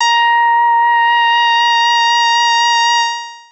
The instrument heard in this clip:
synthesizer bass